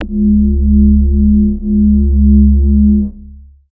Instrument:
synthesizer bass